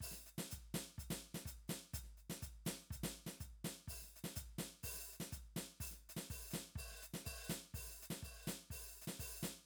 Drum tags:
calypso, beat, 124 BPM, 4/4, closed hi-hat, open hi-hat, hi-hat pedal, snare, kick

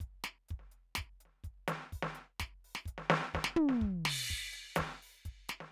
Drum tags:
reggae, beat, 126 BPM, 4/4, crash, closed hi-hat, open hi-hat, snare, floor tom, kick

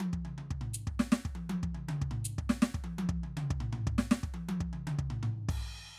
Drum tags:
rock, beat, 120 BPM, 4/4, ride, percussion, snare, high tom, mid tom, floor tom, kick

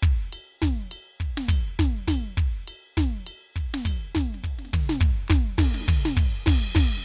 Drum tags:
rock, beat, 102 BPM, 4/4, crash, ride, ride bell, closed hi-hat, hi-hat pedal, percussion, snare, mid tom, kick

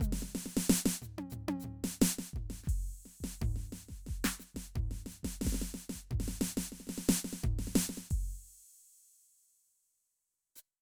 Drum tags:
samba, beat, 89 BPM, 4/4, crash, hi-hat pedal, snare, high tom, mid tom, floor tom, kick

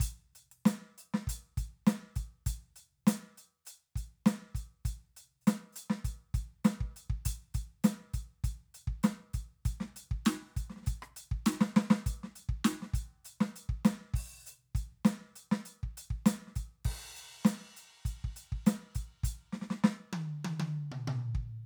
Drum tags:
rock, beat, 100 BPM, 4/4, crash, closed hi-hat, open hi-hat, hi-hat pedal, snare, cross-stick, high tom, mid tom, kick

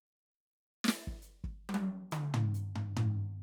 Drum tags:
half-time rock, fill, 140 BPM, 4/4, hi-hat pedal, snare, high tom, mid tom, floor tom, kick

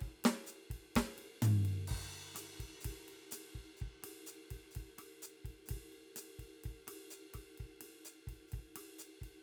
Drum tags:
bossa nova, beat, 127 BPM, 4/4, crash, ride, hi-hat pedal, snare, cross-stick, mid tom, floor tom, kick

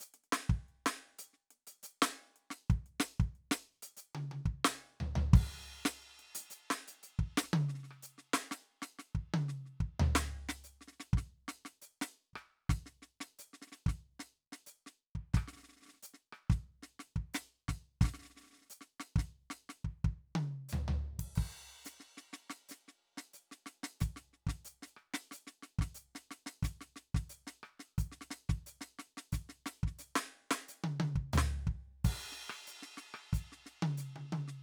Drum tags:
folk rock, beat, 90 BPM, 4/4, crash, ride, closed hi-hat, hi-hat pedal, snare, cross-stick, high tom, floor tom, kick

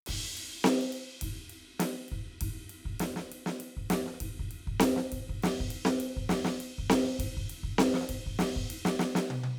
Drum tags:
rock, beat, 100 BPM, 4/4, ride, snare, high tom, kick

